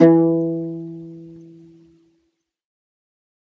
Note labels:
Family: string; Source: acoustic; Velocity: 25; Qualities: fast decay, reverb

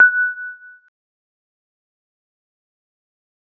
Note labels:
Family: keyboard; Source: electronic; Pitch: F#6; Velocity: 25; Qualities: fast decay, percussive

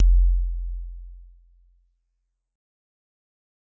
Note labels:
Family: mallet percussion; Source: acoustic; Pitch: F1; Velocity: 100; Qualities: dark, fast decay

